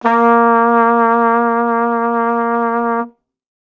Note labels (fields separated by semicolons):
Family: brass; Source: acoustic; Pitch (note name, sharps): A#3; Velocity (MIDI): 25